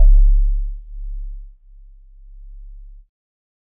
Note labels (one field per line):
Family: keyboard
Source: electronic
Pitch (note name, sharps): C#1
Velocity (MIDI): 50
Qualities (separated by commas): multiphonic